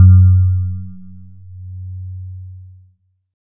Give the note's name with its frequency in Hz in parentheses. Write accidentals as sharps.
F#2 (92.5 Hz)